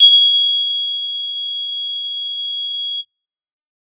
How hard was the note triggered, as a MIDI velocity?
50